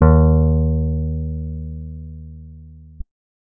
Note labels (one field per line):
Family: guitar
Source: acoustic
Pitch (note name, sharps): D#2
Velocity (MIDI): 25